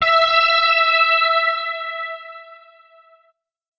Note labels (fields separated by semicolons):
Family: guitar; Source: electronic; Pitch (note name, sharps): E5; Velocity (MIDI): 127